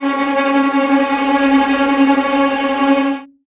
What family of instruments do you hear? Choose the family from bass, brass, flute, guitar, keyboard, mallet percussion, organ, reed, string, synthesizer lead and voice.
string